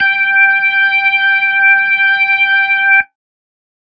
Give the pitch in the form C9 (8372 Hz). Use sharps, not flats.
G5 (784 Hz)